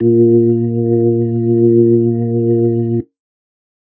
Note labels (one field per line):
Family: organ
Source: electronic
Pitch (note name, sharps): A#2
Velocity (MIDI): 50